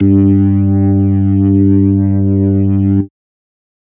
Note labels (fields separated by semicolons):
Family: organ; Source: electronic; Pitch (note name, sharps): G2; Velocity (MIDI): 100; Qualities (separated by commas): distorted